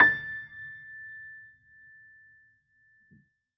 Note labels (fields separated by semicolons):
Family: keyboard; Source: acoustic; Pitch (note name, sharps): A6; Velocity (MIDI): 50